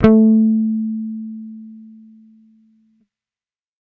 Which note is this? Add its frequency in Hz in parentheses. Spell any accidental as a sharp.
A3 (220 Hz)